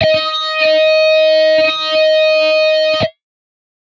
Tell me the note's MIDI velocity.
50